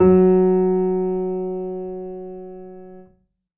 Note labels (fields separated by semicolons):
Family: keyboard; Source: acoustic; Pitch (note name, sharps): F#3; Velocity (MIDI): 50; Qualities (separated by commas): reverb